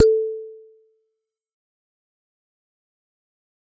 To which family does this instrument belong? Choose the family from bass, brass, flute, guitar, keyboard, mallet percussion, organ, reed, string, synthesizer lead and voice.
mallet percussion